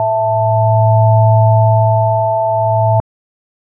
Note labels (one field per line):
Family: organ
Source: electronic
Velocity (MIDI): 75